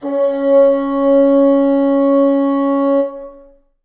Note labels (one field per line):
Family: reed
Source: acoustic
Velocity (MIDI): 75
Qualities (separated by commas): long release, reverb